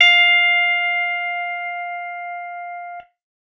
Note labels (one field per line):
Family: guitar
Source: electronic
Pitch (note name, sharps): F5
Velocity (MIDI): 100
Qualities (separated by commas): reverb